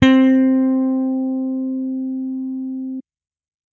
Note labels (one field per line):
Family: bass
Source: electronic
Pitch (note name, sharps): C4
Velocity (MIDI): 127